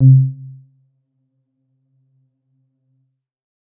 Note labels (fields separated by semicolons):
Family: keyboard; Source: electronic; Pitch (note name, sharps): C3; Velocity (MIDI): 50; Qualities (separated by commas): dark, percussive, reverb